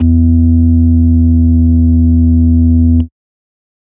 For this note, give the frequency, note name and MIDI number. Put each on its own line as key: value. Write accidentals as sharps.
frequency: 82.41 Hz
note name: E2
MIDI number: 40